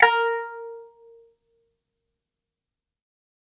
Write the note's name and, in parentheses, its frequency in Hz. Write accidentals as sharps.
A#4 (466.2 Hz)